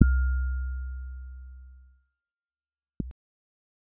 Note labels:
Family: keyboard; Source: electronic; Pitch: F6; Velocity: 25; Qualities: dark, fast decay

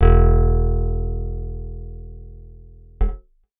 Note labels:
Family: guitar; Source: acoustic; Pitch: E1; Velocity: 127

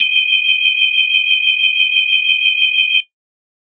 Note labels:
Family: organ; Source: electronic; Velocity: 50; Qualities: bright

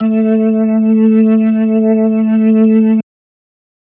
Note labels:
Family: organ; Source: electronic; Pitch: A3; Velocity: 75

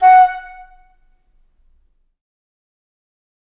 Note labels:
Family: flute; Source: acoustic; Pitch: F#5; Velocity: 75; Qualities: fast decay, percussive, reverb

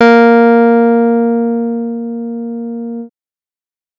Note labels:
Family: bass; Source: synthesizer; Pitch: A#3; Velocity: 25; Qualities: distorted

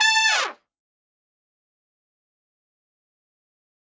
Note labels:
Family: brass; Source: acoustic; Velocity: 75; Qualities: bright, fast decay, reverb

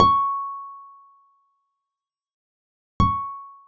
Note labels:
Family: guitar; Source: acoustic; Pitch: C#6; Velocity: 75

